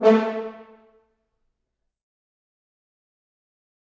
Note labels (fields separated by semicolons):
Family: brass; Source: acoustic; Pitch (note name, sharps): A3; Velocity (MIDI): 100; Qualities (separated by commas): fast decay, percussive, reverb